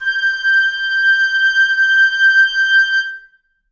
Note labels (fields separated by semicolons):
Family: reed; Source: acoustic; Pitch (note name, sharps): G6; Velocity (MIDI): 25; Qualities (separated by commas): reverb